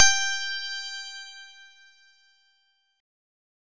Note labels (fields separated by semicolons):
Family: synthesizer lead; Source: synthesizer; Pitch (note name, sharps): G5; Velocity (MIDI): 75; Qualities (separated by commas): bright, distorted